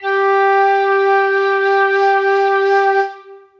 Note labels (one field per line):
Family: flute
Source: acoustic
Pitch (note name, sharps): G4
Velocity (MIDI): 127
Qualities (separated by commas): long release, reverb